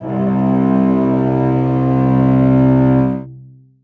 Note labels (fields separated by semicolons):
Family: string; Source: acoustic; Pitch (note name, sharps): C2; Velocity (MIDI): 50; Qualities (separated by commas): long release, reverb